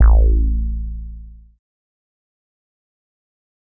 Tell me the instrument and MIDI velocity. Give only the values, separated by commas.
synthesizer bass, 25